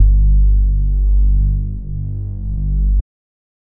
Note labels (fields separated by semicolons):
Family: bass; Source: synthesizer; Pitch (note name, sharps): G1; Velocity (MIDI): 75; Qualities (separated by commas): dark